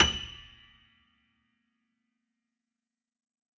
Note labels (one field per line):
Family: keyboard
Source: acoustic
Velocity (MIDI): 127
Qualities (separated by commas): fast decay, percussive, reverb